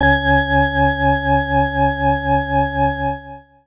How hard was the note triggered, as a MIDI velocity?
75